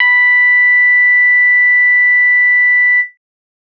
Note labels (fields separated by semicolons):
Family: bass; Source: synthesizer; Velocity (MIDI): 25